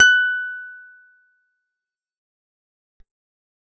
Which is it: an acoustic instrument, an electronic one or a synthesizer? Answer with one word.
acoustic